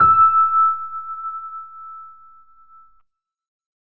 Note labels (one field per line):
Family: keyboard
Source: electronic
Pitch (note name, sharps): E6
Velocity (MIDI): 25